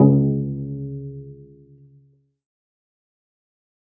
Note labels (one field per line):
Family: string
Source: acoustic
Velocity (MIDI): 75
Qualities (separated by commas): dark, fast decay, reverb